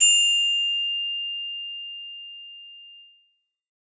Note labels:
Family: bass; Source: synthesizer; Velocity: 25; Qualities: bright, distorted

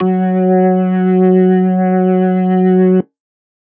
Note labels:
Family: organ; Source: electronic; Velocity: 50; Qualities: distorted

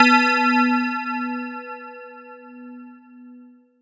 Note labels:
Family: mallet percussion; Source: electronic; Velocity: 100; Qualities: long release

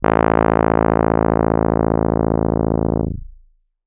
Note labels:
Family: keyboard; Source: electronic; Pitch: A0; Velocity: 100; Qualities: distorted

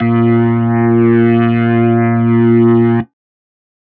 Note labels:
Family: organ; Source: electronic; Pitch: A#2; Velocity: 75

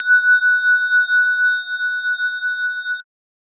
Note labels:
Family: mallet percussion; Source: synthesizer; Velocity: 127; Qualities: bright, multiphonic, non-linear envelope

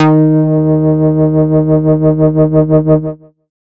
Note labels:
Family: bass; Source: synthesizer; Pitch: D#3; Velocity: 100; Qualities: distorted

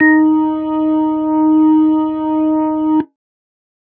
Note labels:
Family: organ; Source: electronic; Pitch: D#4; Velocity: 75

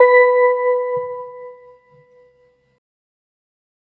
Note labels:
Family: organ; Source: electronic; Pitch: B4; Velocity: 100

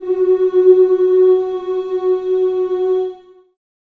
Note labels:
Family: voice; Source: acoustic; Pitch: F#4; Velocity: 100; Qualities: reverb

